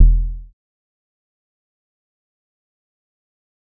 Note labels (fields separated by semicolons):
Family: bass; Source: synthesizer; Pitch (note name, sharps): E1; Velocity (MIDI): 50; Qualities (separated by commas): dark, fast decay, percussive